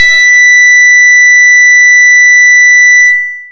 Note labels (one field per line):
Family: bass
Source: synthesizer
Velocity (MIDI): 127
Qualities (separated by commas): bright, distorted, long release